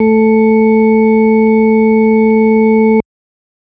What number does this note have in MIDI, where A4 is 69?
57